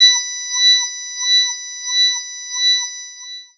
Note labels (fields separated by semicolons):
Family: voice; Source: synthesizer; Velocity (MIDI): 75; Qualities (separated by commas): bright, long release, non-linear envelope, tempo-synced